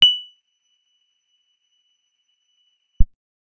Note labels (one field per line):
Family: guitar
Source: acoustic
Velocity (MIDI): 25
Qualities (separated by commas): bright, percussive